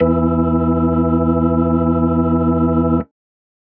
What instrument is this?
electronic organ